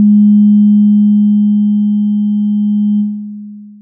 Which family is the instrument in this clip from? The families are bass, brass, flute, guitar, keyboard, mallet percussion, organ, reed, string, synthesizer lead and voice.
synthesizer lead